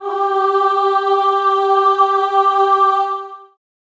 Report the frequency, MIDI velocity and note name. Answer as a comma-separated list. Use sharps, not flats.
392 Hz, 127, G4